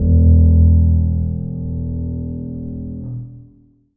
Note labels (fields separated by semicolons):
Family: keyboard; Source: acoustic; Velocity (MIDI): 25; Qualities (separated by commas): long release, reverb